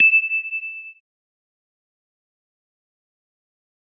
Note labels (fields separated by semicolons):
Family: organ; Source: electronic; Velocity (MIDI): 127; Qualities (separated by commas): bright, fast decay